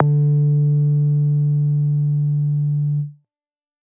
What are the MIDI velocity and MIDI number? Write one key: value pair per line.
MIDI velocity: 75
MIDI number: 50